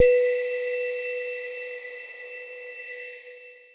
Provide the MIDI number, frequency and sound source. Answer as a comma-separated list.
71, 493.9 Hz, electronic